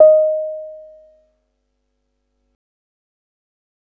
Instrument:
electronic keyboard